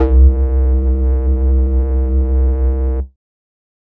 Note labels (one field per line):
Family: flute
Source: synthesizer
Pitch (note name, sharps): C2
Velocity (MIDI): 127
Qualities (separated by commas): distorted